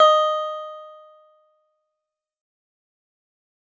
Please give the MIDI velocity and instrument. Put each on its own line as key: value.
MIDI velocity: 100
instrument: synthesizer guitar